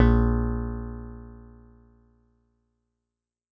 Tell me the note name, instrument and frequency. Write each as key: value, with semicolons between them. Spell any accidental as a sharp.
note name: A#1; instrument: synthesizer guitar; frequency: 58.27 Hz